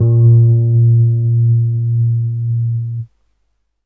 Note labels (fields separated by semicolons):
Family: keyboard; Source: electronic; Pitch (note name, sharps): A#2; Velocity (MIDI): 50; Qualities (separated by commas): dark